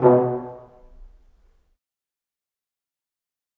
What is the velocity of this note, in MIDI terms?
50